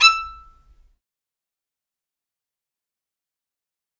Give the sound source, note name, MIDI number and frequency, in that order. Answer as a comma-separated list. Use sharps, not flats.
acoustic, E6, 88, 1319 Hz